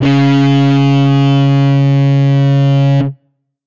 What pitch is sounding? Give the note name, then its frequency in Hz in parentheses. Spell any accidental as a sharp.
C#3 (138.6 Hz)